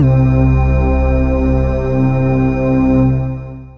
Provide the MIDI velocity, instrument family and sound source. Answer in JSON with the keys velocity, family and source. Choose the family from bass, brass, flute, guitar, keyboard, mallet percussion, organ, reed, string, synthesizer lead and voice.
{"velocity": 25, "family": "synthesizer lead", "source": "synthesizer"}